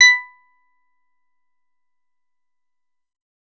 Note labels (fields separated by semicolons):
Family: bass; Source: synthesizer; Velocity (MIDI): 127; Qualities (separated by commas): distorted, percussive